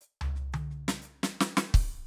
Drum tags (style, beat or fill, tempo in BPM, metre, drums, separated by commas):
rock, fill, 115 BPM, 4/4, open hi-hat, hi-hat pedal, snare, cross-stick, high tom, floor tom, kick